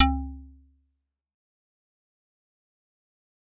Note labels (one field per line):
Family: mallet percussion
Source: acoustic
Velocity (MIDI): 50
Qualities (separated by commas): fast decay, percussive